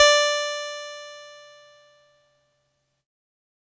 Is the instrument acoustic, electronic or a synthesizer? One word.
electronic